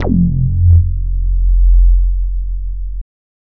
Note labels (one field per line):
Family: bass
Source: synthesizer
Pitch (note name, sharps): F1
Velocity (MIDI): 25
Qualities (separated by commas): distorted